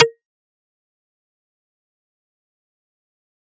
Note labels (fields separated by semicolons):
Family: mallet percussion; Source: acoustic; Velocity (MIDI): 127; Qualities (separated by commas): fast decay, percussive